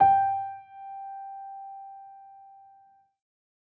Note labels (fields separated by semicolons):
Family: keyboard; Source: acoustic; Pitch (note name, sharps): G5; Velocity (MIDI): 50